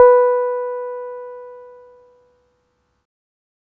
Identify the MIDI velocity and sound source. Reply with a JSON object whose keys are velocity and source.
{"velocity": 75, "source": "electronic"}